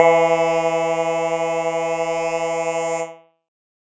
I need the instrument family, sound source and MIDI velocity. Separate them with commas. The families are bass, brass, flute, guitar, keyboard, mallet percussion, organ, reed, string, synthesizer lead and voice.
keyboard, electronic, 127